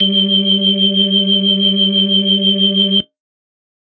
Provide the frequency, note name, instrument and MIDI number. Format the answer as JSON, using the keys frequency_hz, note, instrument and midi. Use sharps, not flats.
{"frequency_hz": 196, "note": "G3", "instrument": "electronic organ", "midi": 55}